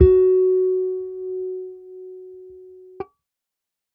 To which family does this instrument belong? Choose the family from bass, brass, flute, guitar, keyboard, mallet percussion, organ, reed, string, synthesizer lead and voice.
bass